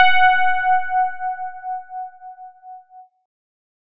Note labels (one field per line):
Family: keyboard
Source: electronic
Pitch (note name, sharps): F#5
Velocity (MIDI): 127